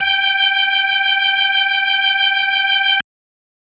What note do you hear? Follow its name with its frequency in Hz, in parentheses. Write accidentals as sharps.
G5 (784 Hz)